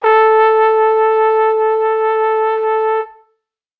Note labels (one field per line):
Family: brass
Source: acoustic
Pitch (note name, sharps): A4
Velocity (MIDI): 50